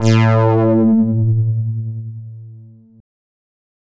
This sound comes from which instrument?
synthesizer bass